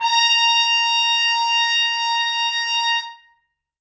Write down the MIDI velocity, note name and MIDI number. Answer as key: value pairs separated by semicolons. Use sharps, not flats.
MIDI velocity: 25; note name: A#5; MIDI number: 82